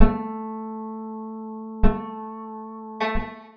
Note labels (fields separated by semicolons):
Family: guitar; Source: acoustic; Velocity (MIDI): 100; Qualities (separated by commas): percussive, reverb